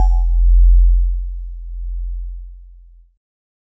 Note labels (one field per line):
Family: keyboard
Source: electronic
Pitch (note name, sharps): F1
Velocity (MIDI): 75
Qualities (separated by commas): multiphonic